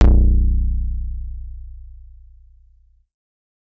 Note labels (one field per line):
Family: bass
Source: synthesizer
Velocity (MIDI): 75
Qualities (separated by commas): distorted